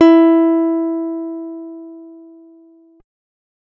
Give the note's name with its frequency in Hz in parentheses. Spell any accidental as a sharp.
E4 (329.6 Hz)